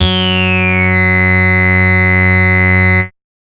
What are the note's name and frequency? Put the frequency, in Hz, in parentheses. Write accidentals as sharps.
F#2 (92.5 Hz)